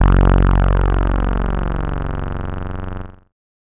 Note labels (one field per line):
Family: bass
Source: synthesizer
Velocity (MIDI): 100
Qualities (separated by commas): bright, distorted